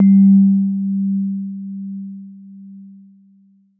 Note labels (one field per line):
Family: keyboard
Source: electronic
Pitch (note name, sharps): G3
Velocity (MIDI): 75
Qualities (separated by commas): dark